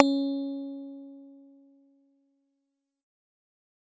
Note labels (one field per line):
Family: bass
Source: synthesizer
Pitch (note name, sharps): C#4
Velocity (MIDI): 100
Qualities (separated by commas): fast decay